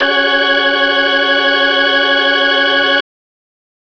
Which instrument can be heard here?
electronic organ